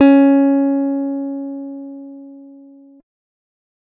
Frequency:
277.2 Hz